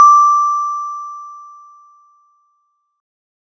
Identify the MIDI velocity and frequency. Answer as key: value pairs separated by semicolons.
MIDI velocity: 25; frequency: 1175 Hz